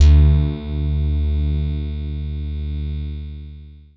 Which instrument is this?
synthesizer guitar